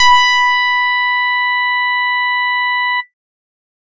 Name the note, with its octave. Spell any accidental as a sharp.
B5